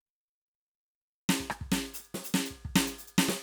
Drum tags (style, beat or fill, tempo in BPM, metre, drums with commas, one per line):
hip-hop
fill
70 BPM
4/4
closed hi-hat, snare, cross-stick, kick